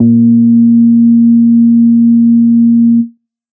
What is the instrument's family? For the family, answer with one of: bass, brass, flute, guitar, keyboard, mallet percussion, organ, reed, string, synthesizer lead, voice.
bass